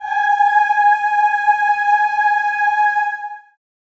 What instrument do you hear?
acoustic voice